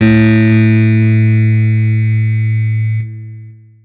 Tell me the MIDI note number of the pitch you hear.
45